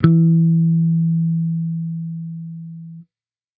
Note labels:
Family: bass; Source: electronic; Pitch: E3; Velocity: 127

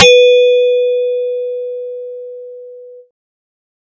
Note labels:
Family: bass; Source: synthesizer; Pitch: B4; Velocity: 75

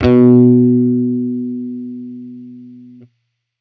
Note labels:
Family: bass; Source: electronic; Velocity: 75; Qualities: distorted

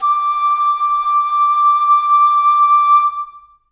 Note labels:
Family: flute; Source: acoustic; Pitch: D6; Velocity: 127; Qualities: long release, reverb

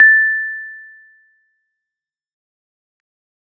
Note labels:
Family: keyboard; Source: electronic; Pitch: A6; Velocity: 100; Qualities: fast decay

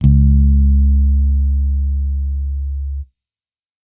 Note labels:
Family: bass; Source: electronic; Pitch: C#2; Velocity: 50

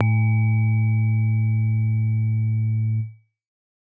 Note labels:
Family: keyboard; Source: acoustic; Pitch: A2; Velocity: 75

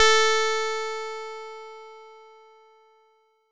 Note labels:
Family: bass; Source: synthesizer; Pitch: A4; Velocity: 50; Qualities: bright, distorted

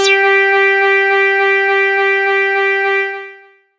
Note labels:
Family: bass; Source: synthesizer; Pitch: G4; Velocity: 127; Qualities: distorted, long release

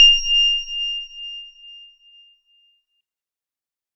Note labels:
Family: organ; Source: electronic; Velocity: 75; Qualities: bright

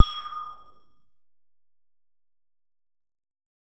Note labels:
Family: bass; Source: synthesizer; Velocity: 25; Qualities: distorted, percussive

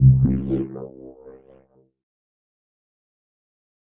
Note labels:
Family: keyboard; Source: electronic; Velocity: 50; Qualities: distorted, fast decay, non-linear envelope

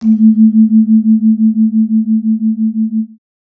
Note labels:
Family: mallet percussion; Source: acoustic; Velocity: 50; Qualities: multiphonic

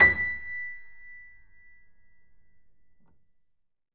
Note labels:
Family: keyboard; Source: acoustic; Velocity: 75; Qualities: reverb

